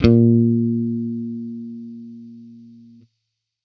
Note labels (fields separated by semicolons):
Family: bass; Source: electronic; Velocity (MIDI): 75; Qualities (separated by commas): distorted